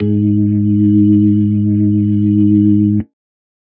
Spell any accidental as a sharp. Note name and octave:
G#2